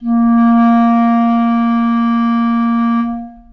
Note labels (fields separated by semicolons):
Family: reed; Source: acoustic; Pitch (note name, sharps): A#3; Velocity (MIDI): 50; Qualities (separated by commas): long release, reverb